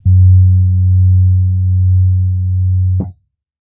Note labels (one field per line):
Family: keyboard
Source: electronic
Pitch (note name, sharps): F#2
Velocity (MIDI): 25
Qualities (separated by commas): dark